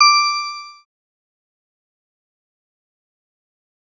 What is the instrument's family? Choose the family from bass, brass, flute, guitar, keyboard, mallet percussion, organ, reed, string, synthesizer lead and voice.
synthesizer lead